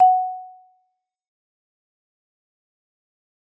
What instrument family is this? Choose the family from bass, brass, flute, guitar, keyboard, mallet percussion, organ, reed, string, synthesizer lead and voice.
mallet percussion